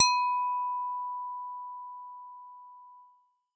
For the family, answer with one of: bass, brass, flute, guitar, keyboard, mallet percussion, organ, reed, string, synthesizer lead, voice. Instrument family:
bass